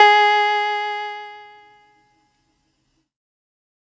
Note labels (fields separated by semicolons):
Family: keyboard; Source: electronic; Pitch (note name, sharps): G#4; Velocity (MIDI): 25; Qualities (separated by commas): distorted